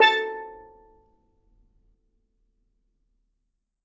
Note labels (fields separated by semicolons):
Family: mallet percussion; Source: acoustic; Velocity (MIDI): 100; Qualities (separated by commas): percussive, reverb